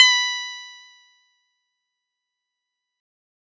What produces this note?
synthesizer guitar